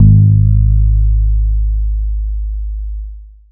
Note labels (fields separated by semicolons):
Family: bass; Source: synthesizer; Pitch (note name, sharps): G#1; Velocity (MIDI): 25; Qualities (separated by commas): distorted, long release